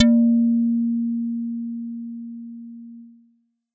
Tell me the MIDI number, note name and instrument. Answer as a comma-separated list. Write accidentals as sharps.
58, A#3, synthesizer bass